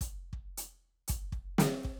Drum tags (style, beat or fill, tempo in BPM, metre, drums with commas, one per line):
rock
beat
120 BPM
4/4
closed hi-hat, snare, kick